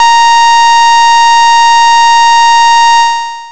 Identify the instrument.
synthesizer bass